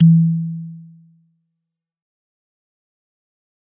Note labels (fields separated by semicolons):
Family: mallet percussion; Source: acoustic; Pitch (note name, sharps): E3; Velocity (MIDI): 127; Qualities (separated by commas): dark, fast decay